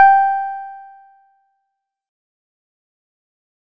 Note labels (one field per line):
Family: guitar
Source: synthesizer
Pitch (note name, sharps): G5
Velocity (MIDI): 50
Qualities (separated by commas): fast decay